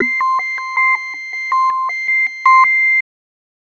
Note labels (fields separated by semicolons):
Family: bass; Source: synthesizer; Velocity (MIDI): 75; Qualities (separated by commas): tempo-synced